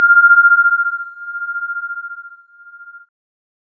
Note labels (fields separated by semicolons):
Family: keyboard; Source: electronic; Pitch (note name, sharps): F6; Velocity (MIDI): 100; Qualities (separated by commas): multiphonic